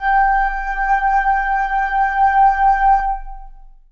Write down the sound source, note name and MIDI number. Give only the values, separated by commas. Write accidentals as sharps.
acoustic, G5, 79